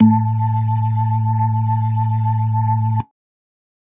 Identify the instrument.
electronic organ